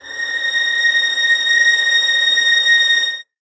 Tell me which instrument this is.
acoustic string instrument